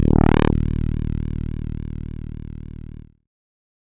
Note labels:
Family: keyboard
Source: synthesizer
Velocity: 127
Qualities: bright, distorted

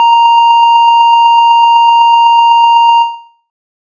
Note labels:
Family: bass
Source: synthesizer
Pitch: A#5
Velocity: 50

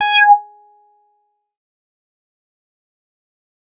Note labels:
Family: bass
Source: synthesizer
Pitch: G#5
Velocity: 100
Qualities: bright, distorted, fast decay, percussive

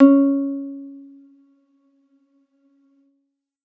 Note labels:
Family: keyboard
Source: electronic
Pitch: C#4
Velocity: 127

